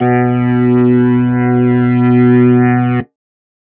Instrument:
electronic organ